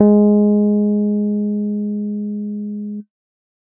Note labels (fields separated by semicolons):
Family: keyboard; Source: electronic; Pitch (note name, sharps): G#3; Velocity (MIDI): 75; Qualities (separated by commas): dark